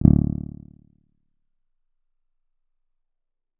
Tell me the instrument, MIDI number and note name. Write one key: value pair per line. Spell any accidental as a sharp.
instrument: acoustic guitar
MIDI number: 26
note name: D1